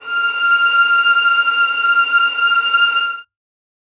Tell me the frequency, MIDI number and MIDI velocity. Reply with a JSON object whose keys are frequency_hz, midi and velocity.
{"frequency_hz": 1397, "midi": 89, "velocity": 50}